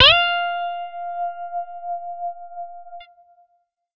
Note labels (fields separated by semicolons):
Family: guitar; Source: electronic; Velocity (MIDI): 127; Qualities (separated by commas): bright, distorted